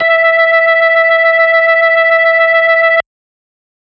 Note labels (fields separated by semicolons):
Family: organ; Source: electronic; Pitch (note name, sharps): E5; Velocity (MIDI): 25; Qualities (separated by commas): distorted